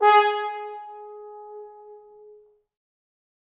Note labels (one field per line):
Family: brass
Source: acoustic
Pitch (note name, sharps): G#4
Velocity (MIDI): 50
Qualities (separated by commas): bright, reverb